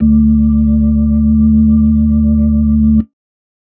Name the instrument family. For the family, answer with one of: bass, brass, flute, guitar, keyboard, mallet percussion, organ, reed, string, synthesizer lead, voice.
organ